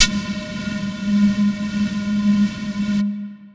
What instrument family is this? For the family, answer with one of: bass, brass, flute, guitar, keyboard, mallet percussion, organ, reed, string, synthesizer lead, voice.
flute